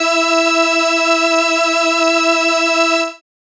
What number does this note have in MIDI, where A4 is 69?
64